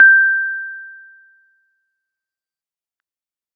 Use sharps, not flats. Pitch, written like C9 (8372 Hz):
G6 (1568 Hz)